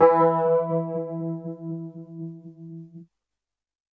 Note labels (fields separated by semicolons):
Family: keyboard; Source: electronic; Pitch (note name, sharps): E3; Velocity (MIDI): 100